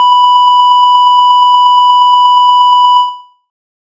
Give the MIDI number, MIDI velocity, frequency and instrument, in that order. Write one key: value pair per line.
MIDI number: 83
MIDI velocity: 25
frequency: 987.8 Hz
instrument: synthesizer bass